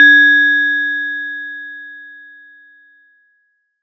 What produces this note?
acoustic mallet percussion instrument